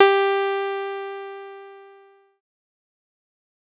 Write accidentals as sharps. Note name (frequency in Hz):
G4 (392 Hz)